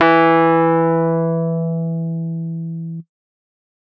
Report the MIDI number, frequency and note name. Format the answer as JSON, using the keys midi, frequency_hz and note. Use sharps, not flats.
{"midi": 52, "frequency_hz": 164.8, "note": "E3"}